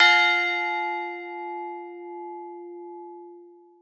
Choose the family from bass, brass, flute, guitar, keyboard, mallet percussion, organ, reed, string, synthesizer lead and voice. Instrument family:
mallet percussion